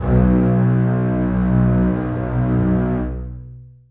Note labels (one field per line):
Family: string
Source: acoustic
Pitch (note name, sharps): B1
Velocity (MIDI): 127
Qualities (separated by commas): long release, reverb